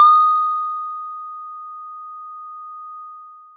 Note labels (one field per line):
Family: mallet percussion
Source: acoustic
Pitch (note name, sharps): D#6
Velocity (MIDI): 50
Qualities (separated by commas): long release